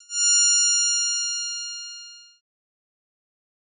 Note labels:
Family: bass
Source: synthesizer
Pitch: F6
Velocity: 100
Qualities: bright, distorted, fast decay

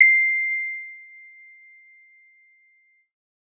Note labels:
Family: keyboard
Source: electronic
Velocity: 75

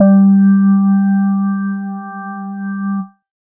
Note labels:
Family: organ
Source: electronic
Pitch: G3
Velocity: 127

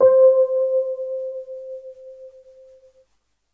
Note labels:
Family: keyboard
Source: electronic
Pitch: C5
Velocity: 50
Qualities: dark

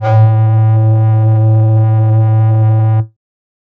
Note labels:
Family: flute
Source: synthesizer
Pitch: A2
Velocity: 127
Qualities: distorted

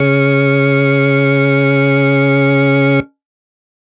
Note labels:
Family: organ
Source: electronic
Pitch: C#3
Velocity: 100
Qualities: distorted

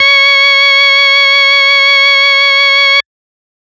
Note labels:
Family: organ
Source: electronic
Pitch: C#5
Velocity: 50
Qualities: distorted

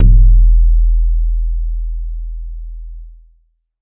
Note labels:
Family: bass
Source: synthesizer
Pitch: E1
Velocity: 100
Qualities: dark, distorted

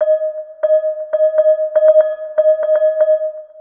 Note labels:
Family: mallet percussion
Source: synthesizer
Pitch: D#5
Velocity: 100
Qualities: dark, long release, multiphonic, percussive, tempo-synced

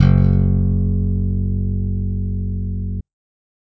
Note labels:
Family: bass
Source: electronic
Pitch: F#1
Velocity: 127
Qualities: bright

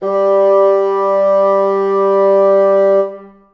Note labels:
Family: reed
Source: acoustic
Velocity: 127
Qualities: reverb

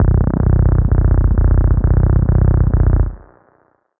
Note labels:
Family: bass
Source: synthesizer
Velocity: 100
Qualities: reverb

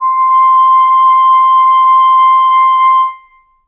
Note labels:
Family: reed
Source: acoustic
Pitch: C6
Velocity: 25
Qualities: reverb

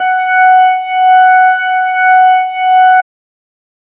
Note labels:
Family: organ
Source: electronic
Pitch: F#5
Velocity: 50

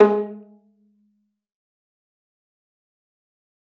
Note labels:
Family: string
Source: acoustic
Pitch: G#3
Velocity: 100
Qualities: fast decay, percussive, reverb

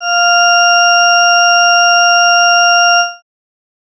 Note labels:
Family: organ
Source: electronic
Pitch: F5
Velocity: 25

